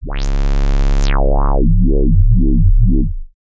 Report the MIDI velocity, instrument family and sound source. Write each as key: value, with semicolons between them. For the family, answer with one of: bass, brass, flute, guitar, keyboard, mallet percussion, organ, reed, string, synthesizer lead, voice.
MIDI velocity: 100; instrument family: bass; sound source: synthesizer